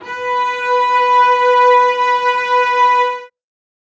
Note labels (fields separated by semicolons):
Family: string; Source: acoustic; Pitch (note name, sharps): B4; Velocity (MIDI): 100; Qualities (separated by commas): reverb